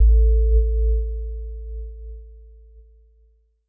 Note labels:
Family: keyboard; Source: electronic; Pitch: A1; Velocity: 75; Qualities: dark

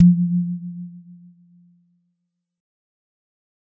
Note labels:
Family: mallet percussion; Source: acoustic; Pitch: F3; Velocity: 50; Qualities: dark, fast decay

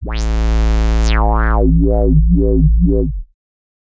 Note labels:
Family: bass; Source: synthesizer; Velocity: 100; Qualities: distorted, non-linear envelope

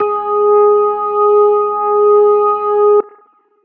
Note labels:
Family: organ; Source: electronic; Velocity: 50

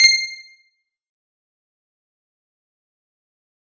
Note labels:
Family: guitar; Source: electronic; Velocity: 100; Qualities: fast decay, percussive

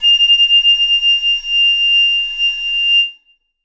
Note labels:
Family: reed; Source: acoustic; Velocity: 75; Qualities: bright, reverb

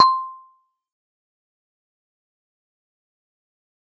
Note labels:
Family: mallet percussion; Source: acoustic; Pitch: C6; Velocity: 127; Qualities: fast decay, percussive

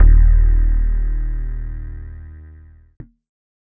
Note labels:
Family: keyboard; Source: electronic; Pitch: D#1; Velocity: 50; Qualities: dark, distorted

